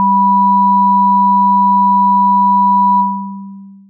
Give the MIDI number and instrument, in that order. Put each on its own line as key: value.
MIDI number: 55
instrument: synthesizer lead